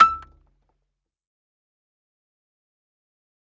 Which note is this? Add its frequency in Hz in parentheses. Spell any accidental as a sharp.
E6 (1319 Hz)